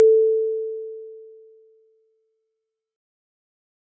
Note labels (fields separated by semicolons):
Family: mallet percussion; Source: acoustic; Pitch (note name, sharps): A4; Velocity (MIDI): 100; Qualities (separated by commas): bright, fast decay